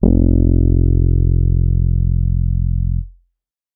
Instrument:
electronic keyboard